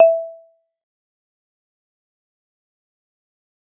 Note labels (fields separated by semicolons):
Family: mallet percussion; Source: acoustic; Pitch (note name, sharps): E5; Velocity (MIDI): 50; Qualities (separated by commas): dark, fast decay, percussive, reverb